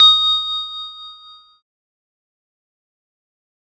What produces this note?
electronic keyboard